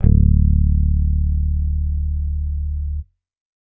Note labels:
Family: bass; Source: electronic; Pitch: D1; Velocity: 50

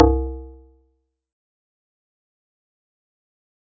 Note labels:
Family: mallet percussion; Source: acoustic; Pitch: C2; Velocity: 75; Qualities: fast decay, percussive

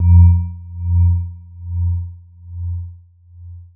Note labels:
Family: mallet percussion; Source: electronic; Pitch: F2; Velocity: 75; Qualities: long release

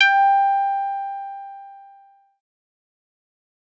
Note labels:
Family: synthesizer lead; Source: synthesizer; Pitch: G5; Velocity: 25; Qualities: distorted, fast decay

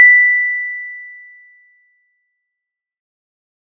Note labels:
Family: keyboard; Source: electronic; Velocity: 100; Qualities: bright, distorted, fast decay

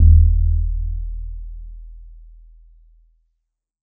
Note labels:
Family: guitar; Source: synthesizer; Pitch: E1; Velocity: 50; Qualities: dark

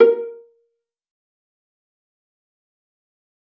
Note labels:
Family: string; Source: acoustic; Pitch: A#4; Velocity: 100; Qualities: fast decay, percussive, reverb

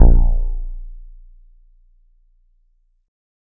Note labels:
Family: keyboard; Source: electronic; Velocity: 100

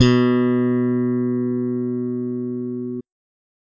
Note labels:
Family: bass; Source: electronic; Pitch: B2; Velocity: 50; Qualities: bright

